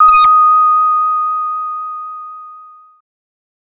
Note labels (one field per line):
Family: bass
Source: synthesizer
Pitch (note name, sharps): D#6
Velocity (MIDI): 100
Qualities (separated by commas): distorted